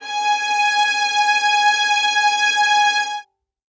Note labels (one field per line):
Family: string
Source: acoustic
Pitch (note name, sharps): G#5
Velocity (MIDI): 100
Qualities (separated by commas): reverb